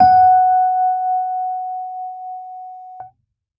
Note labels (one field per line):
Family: keyboard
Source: electronic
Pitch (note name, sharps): F#5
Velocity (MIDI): 50